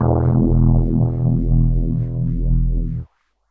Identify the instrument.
electronic keyboard